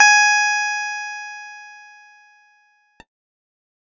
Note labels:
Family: keyboard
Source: electronic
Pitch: G#5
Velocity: 100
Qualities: bright

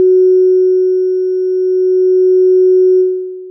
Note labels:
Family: synthesizer lead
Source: synthesizer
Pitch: F#4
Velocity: 25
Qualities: long release

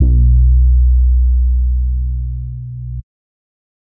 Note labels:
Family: bass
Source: synthesizer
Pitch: B1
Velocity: 75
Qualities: dark

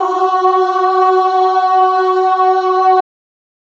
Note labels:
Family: voice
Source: electronic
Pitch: F#4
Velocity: 127

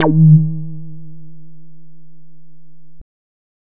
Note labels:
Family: bass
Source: synthesizer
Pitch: D#3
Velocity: 25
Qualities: distorted

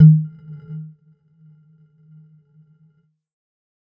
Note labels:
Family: mallet percussion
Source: electronic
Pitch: D#3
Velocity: 50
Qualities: dark, non-linear envelope, percussive

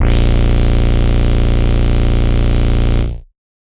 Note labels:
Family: bass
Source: synthesizer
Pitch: A#0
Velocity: 127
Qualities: bright, distorted

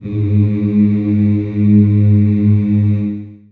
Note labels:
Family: voice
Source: acoustic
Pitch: G#2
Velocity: 25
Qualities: long release, reverb

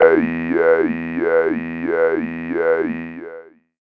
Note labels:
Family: voice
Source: synthesizer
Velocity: 127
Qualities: long release, non-linear envelope, tempo-synced

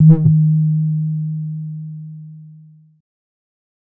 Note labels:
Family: bass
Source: synthesizer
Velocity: 25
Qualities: distorted

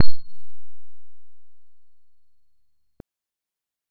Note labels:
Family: bass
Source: synthesizer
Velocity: 50

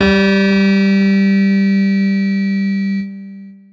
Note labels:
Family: keyboard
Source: electronic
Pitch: G3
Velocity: 100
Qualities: bright, distorted, long release

